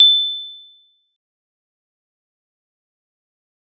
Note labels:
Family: mallet percussion; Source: acoustic; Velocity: 50; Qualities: bright, fast decay, percussive

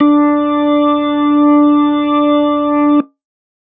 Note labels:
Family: organ; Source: electronic; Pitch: D4; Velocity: 75

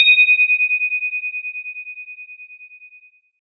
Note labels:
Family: guitar; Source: synthesizer; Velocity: 127; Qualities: bright

